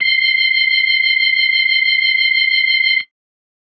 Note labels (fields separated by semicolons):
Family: organ; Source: electronic; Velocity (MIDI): 50; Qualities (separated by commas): distorted